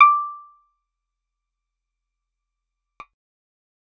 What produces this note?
acoustic guitar